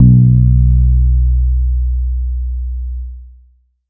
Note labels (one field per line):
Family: bass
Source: synthesizer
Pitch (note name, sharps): B1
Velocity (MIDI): 25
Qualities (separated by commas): distorted, long release